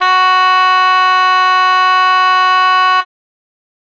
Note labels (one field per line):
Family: reed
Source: acoustic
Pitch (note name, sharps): F#4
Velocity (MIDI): 100